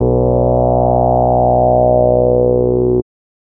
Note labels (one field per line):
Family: bass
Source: synthesizer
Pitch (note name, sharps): B1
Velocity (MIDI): 50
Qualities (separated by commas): distorted